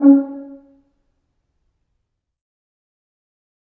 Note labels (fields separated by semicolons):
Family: brass; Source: acoustic; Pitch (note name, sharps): C#4; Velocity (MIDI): 50; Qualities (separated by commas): dark, fast decay, percussive, reverb